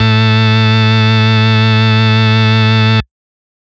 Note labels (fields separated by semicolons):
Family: organ; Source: electronic; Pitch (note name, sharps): A2; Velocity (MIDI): 25; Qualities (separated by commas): distorted